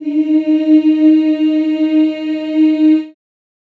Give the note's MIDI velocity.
50